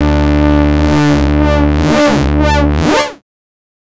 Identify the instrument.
synthesizer bass